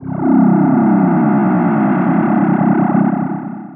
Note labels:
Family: voice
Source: synthesizer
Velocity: 127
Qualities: bright, distorted, long release

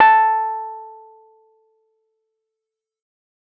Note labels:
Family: keyboard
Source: electronic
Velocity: 100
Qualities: fast decay

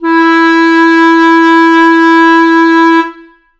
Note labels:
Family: reed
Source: acoustic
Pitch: E4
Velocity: 127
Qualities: reverb

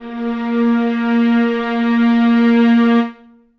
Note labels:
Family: string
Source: acoustic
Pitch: A#3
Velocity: 25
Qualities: reverb

